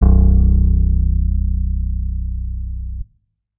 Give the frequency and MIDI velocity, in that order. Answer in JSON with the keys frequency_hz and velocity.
{"frequency_hz": 30.87, "velocity": 25}